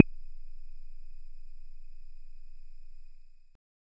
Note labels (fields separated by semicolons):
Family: bass; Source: synthesizer; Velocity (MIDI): 25